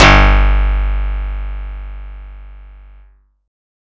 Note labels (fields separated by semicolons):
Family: guitar; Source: acoustic; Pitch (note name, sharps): G1; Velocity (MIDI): 127; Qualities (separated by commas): bright